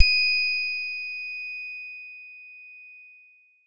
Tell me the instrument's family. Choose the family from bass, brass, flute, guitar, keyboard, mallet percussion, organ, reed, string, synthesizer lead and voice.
guitar